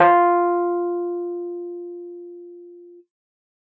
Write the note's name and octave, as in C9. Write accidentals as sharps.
F4